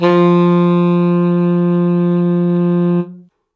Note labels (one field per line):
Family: reed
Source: acoustic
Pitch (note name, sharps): F3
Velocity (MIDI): 75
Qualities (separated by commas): reverb